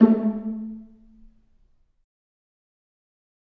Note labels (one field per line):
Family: string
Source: acoustic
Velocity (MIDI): 127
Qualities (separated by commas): dark, fast decay, reverb